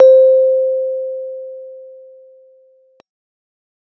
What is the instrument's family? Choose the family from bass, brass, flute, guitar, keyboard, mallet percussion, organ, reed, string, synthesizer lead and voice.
keyboard